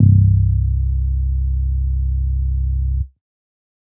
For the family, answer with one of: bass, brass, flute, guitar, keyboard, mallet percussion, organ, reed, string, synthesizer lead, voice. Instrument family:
bass